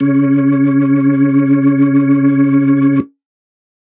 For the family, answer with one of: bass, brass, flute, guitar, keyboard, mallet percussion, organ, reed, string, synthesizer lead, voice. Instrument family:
organ